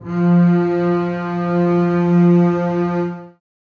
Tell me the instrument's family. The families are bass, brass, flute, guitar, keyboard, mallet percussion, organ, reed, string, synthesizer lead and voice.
string